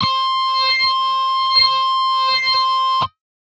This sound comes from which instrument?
electronic guitar